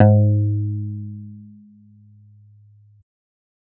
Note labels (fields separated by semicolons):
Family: bass; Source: synthesizer; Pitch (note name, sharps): G#2; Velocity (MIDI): 100